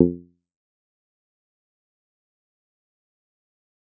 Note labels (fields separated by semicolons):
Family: guitar; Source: electronic; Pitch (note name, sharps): F2; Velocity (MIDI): 50; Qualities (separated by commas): fast decay, percussive